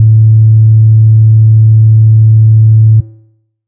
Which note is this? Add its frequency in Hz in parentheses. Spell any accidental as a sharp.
A2 (110 Hz)